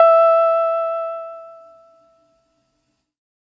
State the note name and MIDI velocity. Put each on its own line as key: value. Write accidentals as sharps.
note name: E5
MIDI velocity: 75